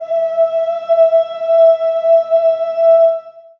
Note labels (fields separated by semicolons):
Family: voice; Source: acoustic; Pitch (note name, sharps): E5; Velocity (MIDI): 100; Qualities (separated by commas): long release, reverb